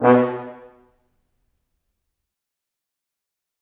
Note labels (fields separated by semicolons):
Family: brass; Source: acoustic; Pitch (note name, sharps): B2; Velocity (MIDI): 100; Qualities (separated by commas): fast decay, percussive, reverb